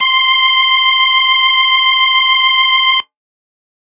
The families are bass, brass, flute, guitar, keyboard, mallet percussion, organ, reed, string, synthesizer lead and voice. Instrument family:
organ